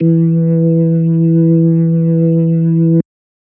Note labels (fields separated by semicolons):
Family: organ; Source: electronic; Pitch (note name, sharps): E3; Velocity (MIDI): 75